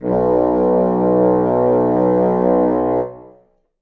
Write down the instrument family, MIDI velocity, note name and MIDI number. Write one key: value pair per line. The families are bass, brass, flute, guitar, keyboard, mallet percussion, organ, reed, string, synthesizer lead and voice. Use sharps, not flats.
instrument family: reed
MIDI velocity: 50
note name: B1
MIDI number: 35